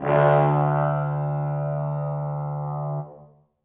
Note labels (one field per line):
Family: brass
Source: acoustic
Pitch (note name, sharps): D2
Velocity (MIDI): 100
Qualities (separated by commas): bright, reverb